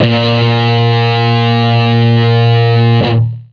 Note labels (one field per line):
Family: guitar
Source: electronic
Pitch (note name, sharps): A#2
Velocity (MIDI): 127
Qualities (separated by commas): distorted, long release